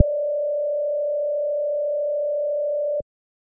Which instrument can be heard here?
synthesizer bass